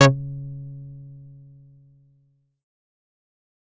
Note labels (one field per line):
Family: bass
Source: synthesizer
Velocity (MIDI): 75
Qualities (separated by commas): distorted, fast decay